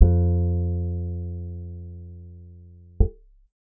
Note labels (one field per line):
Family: guitar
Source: acoustic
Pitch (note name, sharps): F2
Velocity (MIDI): 25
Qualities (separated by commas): dark